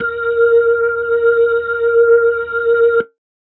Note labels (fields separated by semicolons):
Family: organ; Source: electronic; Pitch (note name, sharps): A#4; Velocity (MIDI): 25